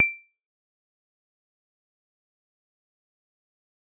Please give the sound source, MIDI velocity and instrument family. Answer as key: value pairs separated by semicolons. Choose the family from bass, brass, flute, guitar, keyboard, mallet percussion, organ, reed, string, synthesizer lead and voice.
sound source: acoustic; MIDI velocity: 25; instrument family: mallet percussion